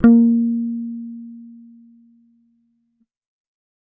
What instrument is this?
electronic bass